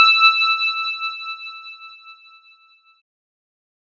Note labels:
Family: keyboard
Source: electronic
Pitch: E6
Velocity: 127

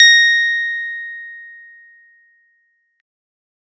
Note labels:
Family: keyboard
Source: electronic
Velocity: 127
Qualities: bright, distorted

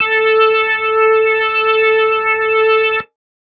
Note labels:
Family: organ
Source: electronic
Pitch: A4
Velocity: 50

